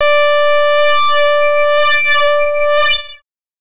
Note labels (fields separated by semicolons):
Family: bass; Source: synthesizer; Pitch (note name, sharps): D5; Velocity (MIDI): 50; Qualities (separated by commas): distorted, non-linear envelope